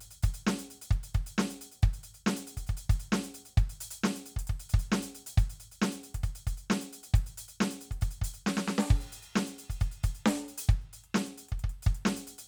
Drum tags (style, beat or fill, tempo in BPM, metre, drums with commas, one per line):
rock
beat
135 BPM
4/4
crash, closed hi-hat, snare, kick